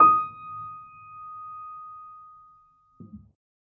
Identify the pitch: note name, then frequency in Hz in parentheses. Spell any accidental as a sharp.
D#6 (1245 Hz)